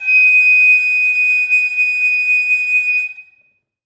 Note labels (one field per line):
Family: flute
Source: acoustic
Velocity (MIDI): 100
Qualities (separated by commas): bright, reverb